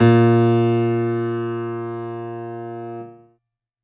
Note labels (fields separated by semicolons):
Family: keyboard; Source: acoustic; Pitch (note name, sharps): A#2; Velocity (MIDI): 50